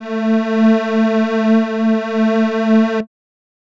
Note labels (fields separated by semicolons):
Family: reed; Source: acoustic; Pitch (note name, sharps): A3; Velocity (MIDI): 127